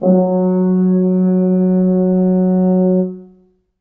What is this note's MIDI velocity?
25